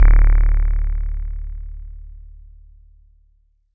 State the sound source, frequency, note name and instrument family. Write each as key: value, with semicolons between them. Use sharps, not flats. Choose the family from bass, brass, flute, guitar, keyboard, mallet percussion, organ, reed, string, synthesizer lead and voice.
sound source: synthesizer; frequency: 36.71 Hz; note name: D1; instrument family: bass